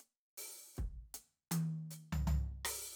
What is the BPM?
78 BPM